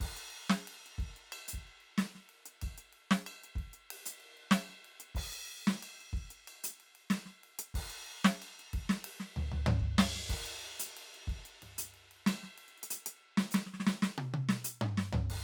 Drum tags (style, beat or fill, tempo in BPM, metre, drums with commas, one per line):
rock
beat
93 BPM
4/4
crash, ride, ride bell, closed hi-hat, hi-hat pedal, snare, cross-stick, high tom, mid tom, floor tom, kick